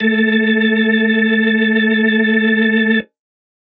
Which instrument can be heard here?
electronic organ